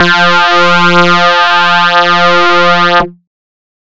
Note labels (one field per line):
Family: bass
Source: synthesizer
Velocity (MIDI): 127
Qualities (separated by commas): bright, distorted